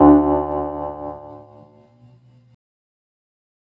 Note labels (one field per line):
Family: organ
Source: electronic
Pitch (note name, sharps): D2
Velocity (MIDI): 75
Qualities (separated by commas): fast decay